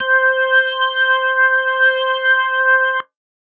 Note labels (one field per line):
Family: organ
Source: electronic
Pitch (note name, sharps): C5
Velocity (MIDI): 75